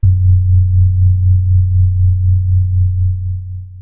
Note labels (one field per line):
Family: keyboard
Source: electronic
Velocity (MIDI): 25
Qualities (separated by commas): dark, long release, reverb